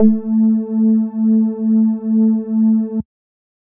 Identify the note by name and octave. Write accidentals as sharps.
A3